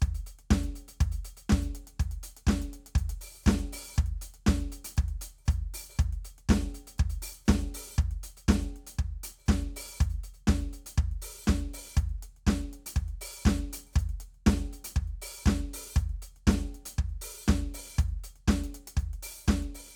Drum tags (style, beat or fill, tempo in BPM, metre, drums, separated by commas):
disco, beat, 120 BPM, 4/4, closed hi-hat, open hi-hat, hi-hat pedal, snare, kick